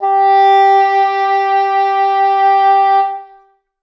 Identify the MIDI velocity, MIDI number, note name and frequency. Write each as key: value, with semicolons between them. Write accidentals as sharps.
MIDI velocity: 127; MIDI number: 67; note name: G4; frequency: 392 Hz